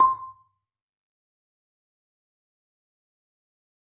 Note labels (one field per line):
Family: mallet percussion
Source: acoustic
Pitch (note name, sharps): C6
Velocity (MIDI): 25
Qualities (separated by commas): fast decay, percussive, reverb